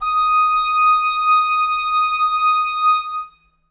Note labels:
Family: reed; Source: acoustic; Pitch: D#6; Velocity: 100; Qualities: reverb

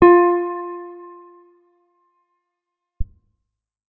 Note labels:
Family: guitar; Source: electronic; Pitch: F4; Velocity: 25; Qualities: fast decay, reverb

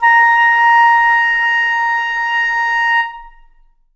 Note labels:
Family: flute; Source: acoustic; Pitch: A#5; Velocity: 100; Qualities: long release, reverb

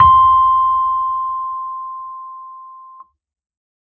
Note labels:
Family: keyboard; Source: electronic; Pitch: C6; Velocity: 100

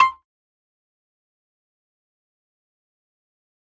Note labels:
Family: mallet percussion; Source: acoustic; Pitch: C6; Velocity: 127; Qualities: fast decay, percussive, reverb

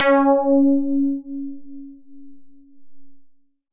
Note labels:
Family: synthesizer lead; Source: synthesizer; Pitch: C#4; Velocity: 75

